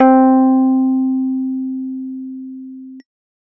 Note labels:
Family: keyboard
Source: electronic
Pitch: C4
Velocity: 75

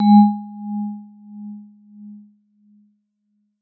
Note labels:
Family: mallet percussion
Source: acoustic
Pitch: G#3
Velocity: 75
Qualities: non-linear envelope

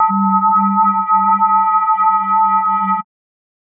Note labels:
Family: mallet percussion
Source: electronic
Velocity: 50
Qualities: multiphonic, non-linear envelope

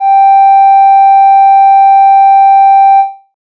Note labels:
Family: flute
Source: synthesizer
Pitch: G5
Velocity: 127

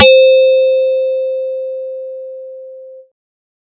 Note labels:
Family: bass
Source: synthesizer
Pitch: C5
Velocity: 50

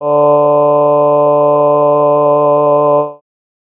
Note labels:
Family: voice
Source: synthesizer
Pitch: D3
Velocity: 25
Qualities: bright

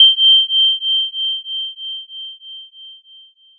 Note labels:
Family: mallet percussion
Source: electronic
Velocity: 127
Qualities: bright, multiphonic

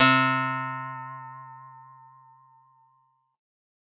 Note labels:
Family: guitar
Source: acoustic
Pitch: C3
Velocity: 100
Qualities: bright

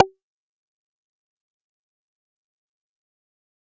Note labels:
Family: bass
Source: synthesizer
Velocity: 25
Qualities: distorted, fast decay, percussive

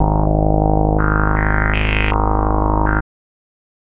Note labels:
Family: bass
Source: synthesizer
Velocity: 50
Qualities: tempo-synced

